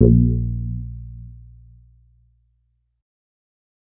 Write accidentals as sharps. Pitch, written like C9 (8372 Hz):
A#1 (58.27 Hz)